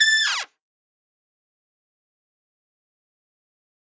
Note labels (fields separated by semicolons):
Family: brass; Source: acoustic; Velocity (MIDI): 127; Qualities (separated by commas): fast decay, percussive, reverb